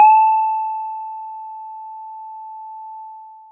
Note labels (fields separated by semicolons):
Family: mallet percussion; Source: acoustic; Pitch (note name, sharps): A5; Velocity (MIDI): 50; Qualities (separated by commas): long release